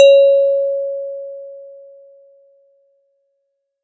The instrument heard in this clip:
acoustic mallet percussion instrument